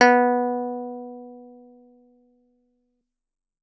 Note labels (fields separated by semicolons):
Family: guitar; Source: acoustic; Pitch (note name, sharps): B3; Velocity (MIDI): 127